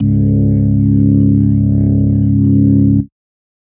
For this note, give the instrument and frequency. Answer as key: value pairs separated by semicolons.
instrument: electronic organ; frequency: 34.65 Hz